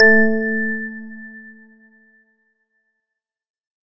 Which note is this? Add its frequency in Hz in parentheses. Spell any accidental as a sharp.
A3 (220 Hz)